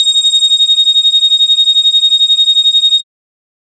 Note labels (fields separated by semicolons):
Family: bass; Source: synthesizer; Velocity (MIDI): 50; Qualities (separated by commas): bright, distorted